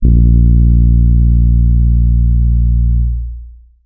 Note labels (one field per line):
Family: keyboard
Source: electronic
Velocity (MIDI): 127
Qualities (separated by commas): dark, long release